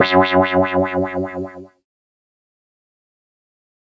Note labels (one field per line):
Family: keyboard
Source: synthesizer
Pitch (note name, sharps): F#2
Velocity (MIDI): 50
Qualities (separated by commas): distorted, fast decay